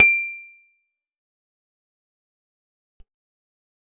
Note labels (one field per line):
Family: guitar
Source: acoustic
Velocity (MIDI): 127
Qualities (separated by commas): fast decay, percussive